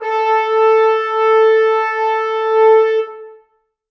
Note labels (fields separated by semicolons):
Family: brass; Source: acoustic; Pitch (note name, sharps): A4; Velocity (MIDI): 100; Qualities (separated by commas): reverb